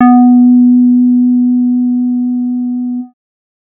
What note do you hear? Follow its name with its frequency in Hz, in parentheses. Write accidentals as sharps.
B3 (246.9 Hz)